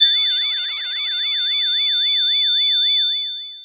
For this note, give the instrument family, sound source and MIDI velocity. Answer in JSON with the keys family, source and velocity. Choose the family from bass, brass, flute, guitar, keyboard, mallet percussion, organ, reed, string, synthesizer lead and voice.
{"family": "voice", "source": "synthesizer", "velocity": 127}